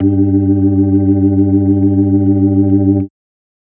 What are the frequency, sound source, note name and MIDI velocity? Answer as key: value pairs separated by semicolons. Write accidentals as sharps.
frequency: 98 Hz; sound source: electronic; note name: G2; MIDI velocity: 75